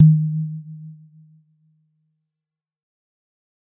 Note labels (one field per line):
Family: mallet percussion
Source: acoustic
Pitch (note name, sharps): D#3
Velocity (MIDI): 75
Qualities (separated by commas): dark, fast decay